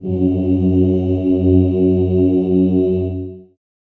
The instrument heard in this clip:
acoustic voice